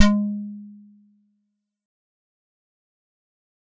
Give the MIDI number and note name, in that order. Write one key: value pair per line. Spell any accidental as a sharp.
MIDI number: 56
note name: G#3